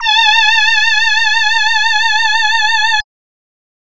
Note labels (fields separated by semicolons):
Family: voice; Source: synthesizer; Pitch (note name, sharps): A5; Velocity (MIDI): 50